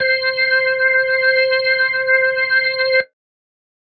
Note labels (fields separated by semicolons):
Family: keyboard; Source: electronic; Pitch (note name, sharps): C5; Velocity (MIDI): 100; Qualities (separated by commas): distorted